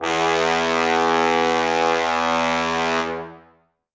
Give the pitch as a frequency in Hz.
82.41 Hz